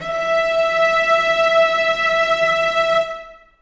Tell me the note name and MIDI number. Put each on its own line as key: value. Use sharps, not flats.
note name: E5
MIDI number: 76